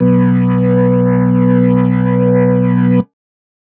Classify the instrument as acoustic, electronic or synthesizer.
electronic